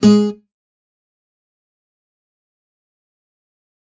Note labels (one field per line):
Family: guitar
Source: acoustic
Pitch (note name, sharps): G#3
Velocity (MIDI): 127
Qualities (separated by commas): fast decay, percussive, reverb